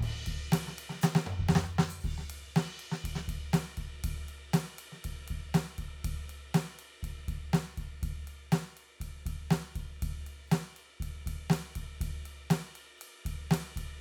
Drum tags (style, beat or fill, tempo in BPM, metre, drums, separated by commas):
rock, beat, 120 BPM, 4/4, crash, ride, open hi-hat, hi-hat pedal, snare, cross-stick, floor tom, kick